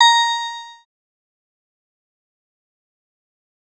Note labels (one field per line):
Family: synthesizer lead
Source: synthesizer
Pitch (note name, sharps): A#5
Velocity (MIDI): 75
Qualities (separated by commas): distorted, fast decay